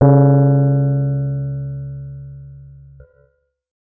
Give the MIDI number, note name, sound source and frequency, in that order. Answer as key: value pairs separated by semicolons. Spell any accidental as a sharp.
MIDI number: 49; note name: C#3; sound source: electronic; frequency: 138.6 Hz